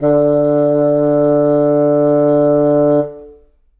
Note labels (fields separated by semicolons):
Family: reed; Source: acoustic; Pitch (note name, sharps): D3; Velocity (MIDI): 25; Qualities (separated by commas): reverb